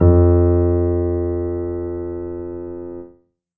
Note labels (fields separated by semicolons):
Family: keyboard; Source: acoustic; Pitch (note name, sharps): F2; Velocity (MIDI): 50; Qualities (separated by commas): reverb